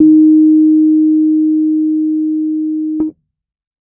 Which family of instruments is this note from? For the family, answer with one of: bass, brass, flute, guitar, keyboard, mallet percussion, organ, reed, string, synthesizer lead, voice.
keyboard